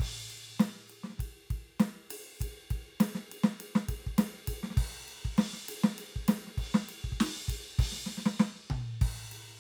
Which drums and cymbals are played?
crash, ride, open hi-hat, hi-hat pedal, snare, mid tom and kick